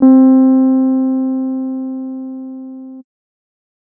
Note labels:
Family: keyboard; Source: electronic; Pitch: C4; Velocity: 25; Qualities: dark

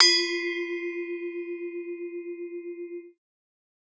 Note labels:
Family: mallet percussion; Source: acoustic; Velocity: 100

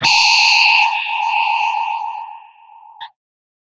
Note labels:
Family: guitar; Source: electronic; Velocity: 75; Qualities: bright, distorted

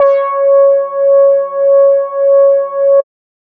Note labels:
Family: bass; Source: synthesizer; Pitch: C#5; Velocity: 75

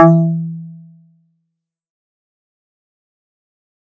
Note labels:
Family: guitar; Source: synthesizer; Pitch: E3; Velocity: 100; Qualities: dark, fast decay

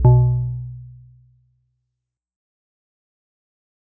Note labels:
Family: mallet percussion; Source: acoustic; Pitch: B2; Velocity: 50; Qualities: dark, fast decay, multiphonic

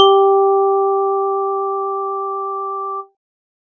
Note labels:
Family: organ; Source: electronic; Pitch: G4; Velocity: 75

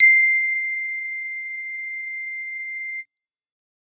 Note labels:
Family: bass; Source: synthesizer; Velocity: 25

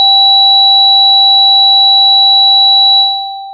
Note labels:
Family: synthesizer lead; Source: synthesizer; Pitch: G5; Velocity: 100; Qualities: bright, long release

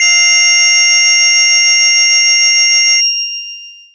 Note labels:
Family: mallet percussion; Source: electronic; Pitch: F5; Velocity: 127; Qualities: bright, long release

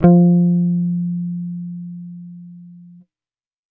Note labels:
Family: bass; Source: electronic; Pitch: F3; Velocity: 50

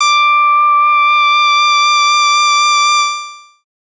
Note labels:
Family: bass; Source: synthesizer; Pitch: D6; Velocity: 100; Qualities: distorted, long release

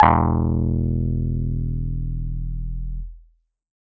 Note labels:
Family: keyboard; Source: electronic; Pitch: E1; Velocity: 50; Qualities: distorted

